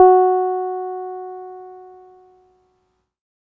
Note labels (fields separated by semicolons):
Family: keyboard; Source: electronic; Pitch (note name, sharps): F#4; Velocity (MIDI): 75; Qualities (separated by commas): dark